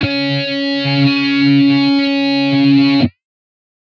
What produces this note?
synthesizer guitar